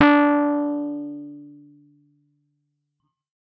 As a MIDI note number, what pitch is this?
62